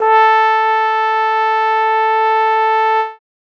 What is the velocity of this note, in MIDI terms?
100